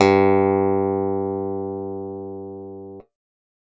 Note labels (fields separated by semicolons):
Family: keyboard; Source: electronic; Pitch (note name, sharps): G2; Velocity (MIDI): 127